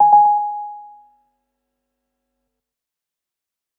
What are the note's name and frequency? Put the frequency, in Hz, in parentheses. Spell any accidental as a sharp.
G#5 (830.6 Hz)